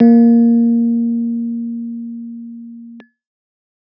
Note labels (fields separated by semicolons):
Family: keyboard; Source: electronic; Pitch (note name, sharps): A#3; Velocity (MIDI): 25; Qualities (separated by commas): dark